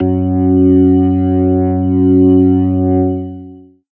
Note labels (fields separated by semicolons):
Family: organ; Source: electronic; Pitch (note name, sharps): F#2; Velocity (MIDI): 50; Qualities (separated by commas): distorted, long release